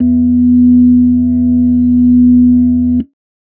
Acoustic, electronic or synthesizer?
electronic